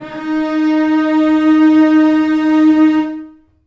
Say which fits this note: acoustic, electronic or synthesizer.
acoustic